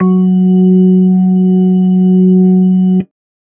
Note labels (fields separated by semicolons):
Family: organ; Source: electronic; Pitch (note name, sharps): F#3; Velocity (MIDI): 25